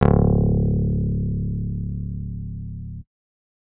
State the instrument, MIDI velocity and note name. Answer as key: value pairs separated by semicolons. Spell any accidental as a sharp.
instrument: electronic keyboard; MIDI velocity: 127; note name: C#1